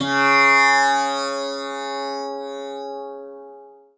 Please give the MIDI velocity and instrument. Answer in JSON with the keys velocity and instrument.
{"velocity": 100, "instrument": "acoustic guitar"}